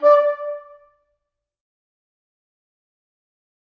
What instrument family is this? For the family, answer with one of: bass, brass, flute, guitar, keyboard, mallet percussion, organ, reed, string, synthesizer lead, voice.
flute